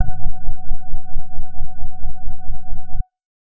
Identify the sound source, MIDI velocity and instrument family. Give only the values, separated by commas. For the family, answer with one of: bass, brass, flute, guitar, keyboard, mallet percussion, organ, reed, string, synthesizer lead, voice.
electronic, 25, keyboard